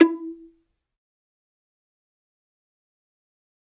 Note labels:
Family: string; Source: acoustic; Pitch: E4; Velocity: 100; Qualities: fast decay, percussive, reverb

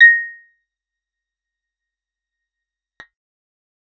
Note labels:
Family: guitar; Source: acoustic; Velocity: 25; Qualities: fast decay, percussive

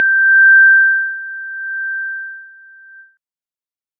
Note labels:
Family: keyboard; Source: electronic; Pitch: G6; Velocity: 25; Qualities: multiphonic

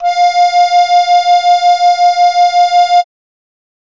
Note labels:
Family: keyboard; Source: acoustic; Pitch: F5; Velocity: 50; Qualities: bright

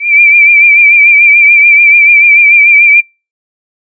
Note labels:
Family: flute; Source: synthesizer; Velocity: 127

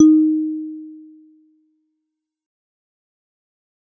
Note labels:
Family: mallet percussion; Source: acoustic; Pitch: D#4; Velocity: 25; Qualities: fast decay

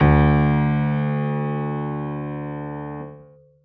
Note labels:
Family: keyboard; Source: acoustic; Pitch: D2; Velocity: 50

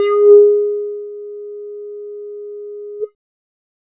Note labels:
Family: bass; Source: synthesizer; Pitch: G#4; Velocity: 50; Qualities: dark, distorted

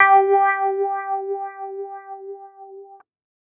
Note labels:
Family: keyboard; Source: electronic; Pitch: G4; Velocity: 127

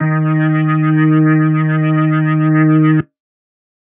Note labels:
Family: organ; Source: electronic; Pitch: D#3; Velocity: 50; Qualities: distorted

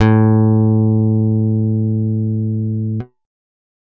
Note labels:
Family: guitar; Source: acoustic; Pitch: A2; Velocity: 50

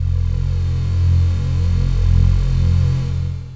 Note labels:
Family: voice; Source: synthesizer; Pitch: F1; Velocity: 50; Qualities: distorted, long release

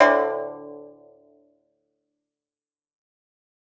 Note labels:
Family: guitar; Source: acoustic; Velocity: 50; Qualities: fast decay

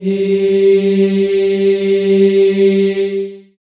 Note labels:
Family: voice; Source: acoustic; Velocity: 100; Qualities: long release, reverb

